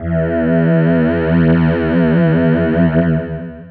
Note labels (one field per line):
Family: voice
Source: synthesizer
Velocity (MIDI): 75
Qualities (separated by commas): distorted, long release